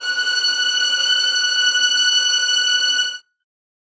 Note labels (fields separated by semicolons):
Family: string; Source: acoustic; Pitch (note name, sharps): F#6; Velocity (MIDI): 75; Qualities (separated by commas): bright, non-linear envelope, reverb